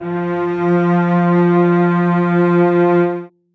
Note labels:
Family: string; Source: acoustic; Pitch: F3; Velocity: 75; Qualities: reverb

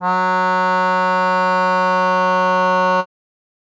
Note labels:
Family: reed; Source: acoustic; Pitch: F#3; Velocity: 127

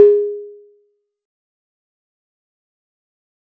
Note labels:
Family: mallet percussion; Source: acoustic; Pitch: G#4; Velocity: 50; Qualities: fast decay, percussive

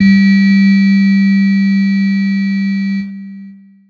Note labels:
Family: keyboard; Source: electronic; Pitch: G3; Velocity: 50; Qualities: bright, distorted, long release

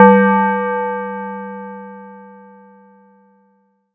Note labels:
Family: mallet percussion; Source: acoustic; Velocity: 50; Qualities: multiphonic

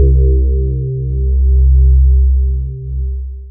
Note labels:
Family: voice; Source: synthesizer; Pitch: C2; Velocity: 127; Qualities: dark, long release

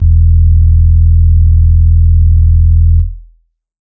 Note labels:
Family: organ; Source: electronic; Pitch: E1; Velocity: 100; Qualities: dark

